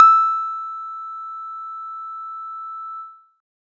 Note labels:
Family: guitar; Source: synthesizer; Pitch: E6; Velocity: 75

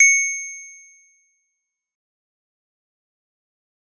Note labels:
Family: mallet percussion; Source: acoustic; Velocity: 75; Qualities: bright, fast decay, percussive

